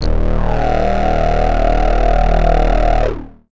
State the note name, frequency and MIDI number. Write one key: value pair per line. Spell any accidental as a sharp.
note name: D#1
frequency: 38.89 Hz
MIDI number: 27